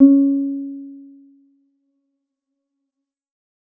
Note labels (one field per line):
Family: keyboard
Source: electronic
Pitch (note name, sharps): C#4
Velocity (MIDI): 25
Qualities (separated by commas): dark